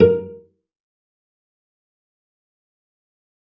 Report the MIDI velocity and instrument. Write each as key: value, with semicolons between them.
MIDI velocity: 50; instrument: acoustic string instrument